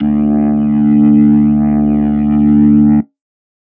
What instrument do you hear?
electronic organ